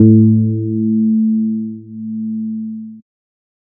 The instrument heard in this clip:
synthesizer bass